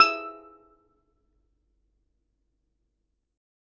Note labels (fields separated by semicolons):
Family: mallet percussion; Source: acoustic; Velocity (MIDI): 100; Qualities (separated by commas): percussive, reverb